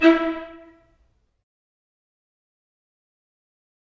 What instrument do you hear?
acoustic string instrument